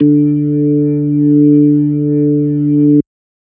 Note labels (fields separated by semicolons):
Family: organ; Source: electronic; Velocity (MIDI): 50